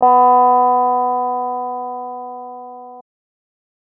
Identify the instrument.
electronic keyboard